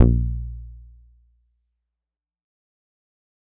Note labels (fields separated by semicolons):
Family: bass; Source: synthesizer; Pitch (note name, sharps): A#1; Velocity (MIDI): 75; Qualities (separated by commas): dark, distorted, fast decay